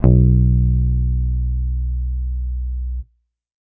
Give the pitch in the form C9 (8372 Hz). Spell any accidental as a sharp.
B1 (61.74 Hz)